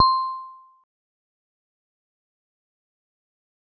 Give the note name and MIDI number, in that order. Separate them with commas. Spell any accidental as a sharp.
C6, 84